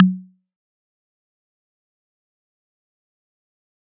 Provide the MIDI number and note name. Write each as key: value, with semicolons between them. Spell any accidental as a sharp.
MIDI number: 54; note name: F#3